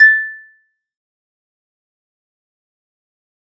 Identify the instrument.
acoustic guitar